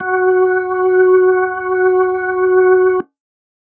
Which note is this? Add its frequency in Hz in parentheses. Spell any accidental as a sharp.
F#4 (370 Hz)